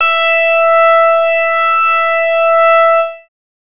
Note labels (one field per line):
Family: bass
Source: synthesizer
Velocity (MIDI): 100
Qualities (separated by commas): bright, distorted